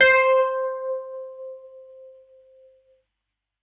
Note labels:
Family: keyboard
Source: electronic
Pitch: C5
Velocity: 100

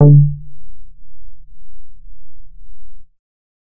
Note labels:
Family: bass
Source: synthesizer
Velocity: 50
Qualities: dark, distorted

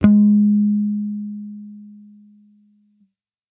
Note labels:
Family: bass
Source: electronic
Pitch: G#3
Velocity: 75

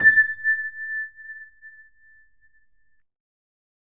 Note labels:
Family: keyboard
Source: electronic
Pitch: A6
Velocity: 50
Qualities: reverb

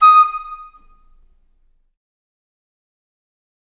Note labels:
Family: flute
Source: acoustic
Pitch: D#6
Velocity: 75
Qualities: fast decay, percussive, reverb

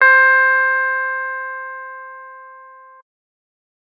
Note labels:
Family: keyboard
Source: electronic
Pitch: C5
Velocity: 75

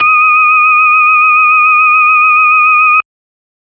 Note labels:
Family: organ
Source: electronic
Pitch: D#6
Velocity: 50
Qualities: bright

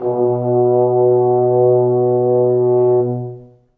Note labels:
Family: brass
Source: acoustic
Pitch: B2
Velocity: 25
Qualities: dark, long release, reverb

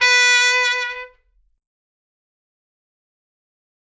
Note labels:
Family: brass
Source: acoustic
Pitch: B4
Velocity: 50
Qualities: bright, fast decay

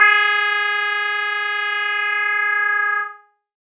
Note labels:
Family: keyboard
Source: electronic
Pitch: G#4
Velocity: 75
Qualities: distorted, multiphonic

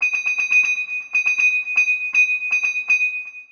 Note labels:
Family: mallet percussion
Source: synthesizer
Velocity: 25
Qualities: long release, multiphonic, tempo-synced

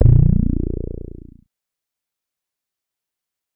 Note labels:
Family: bass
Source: synthesizer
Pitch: A#0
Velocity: 100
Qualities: distorted, fast decay

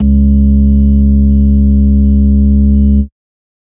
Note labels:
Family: organ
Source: electronic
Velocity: 127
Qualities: dark

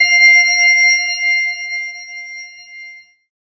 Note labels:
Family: keyboard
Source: synthesizer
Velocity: 127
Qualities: bright

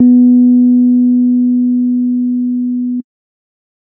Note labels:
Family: keyboard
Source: electronic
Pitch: B3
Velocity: 25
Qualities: dark

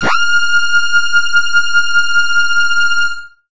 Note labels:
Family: bass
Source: synthesizer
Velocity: 100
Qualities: bright, distorted

